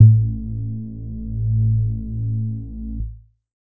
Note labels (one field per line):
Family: keyboard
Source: electronic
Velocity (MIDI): 75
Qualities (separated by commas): dark, distorted